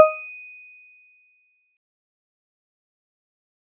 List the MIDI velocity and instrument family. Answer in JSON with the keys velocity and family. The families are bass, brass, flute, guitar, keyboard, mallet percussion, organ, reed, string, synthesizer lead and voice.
{"velocity": 25, "family": "mallet percussion"}